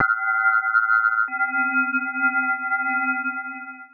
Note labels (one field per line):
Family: mallet percussion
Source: synthesizer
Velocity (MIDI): 127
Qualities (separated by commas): long release, multiphonic